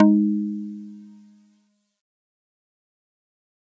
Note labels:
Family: mallet percussion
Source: acoustic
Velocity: 50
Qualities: fast decay, multiphonic

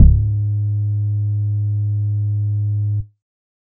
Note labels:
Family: bass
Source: synthesizer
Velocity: 25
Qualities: distorted

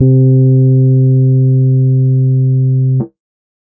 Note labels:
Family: keyboard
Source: electronic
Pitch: C3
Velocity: 50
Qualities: dark

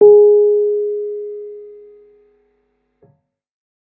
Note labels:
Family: keyboard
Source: electronic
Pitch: G#4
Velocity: 25

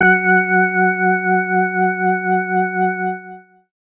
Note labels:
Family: organ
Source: electronic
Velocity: 75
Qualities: distorted

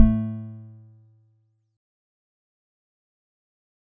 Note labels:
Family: mallet percussion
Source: acoustic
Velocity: 50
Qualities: fast decay, percussive

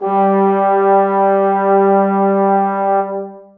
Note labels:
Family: brass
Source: acoustic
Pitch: G3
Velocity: 75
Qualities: dark, long release, reverb

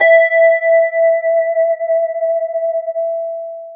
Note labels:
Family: guitar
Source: electronic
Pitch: E5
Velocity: 100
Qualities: long release, multiphonic, non-linear envelope

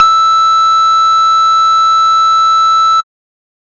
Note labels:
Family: bass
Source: synthesizer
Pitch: E6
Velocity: 127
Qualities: distorted, tempo-synced

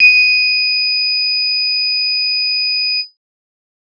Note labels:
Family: bass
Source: synthesizer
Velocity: 50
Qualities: bright

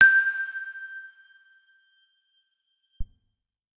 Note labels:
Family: guitar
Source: electronic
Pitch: G6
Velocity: 75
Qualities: bright, reverb

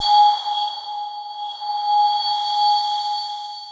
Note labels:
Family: mallet percussion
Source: electronic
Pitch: G#5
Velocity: 50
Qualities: bright, long release, non-linear envelope

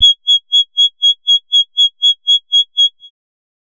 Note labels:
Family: bass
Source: synthesizer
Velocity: 75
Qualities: bright, distorted, tempo-synced

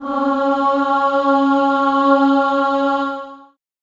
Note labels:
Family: voice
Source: acoustic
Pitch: C#4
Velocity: 100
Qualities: long release, reverb

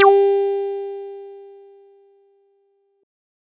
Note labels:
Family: bass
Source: synthesizer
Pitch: G4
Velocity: 100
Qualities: bright, distorted

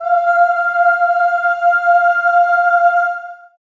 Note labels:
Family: voice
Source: acoustic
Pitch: F5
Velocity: 127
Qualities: long release, reverb

